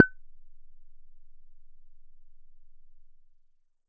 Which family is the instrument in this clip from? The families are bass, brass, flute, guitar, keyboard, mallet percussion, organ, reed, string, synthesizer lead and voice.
bass